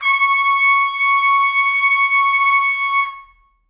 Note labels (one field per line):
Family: brass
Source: acoustic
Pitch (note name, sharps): C#6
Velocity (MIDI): 25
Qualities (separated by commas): reverb